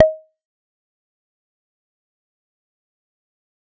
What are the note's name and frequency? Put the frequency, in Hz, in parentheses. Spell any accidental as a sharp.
D#5 (622.3 Hz)